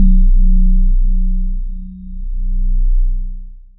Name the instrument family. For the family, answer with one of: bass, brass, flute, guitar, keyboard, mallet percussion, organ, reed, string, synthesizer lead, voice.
voice